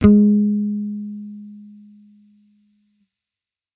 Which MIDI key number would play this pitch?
56